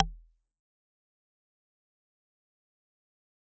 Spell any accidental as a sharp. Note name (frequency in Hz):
E1 (41.2 Hz)